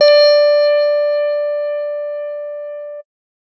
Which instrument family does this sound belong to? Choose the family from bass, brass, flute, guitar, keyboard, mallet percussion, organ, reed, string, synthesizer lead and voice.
bass